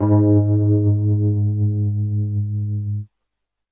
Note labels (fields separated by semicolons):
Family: keyboard; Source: electronic; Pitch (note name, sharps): G#2; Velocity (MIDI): 75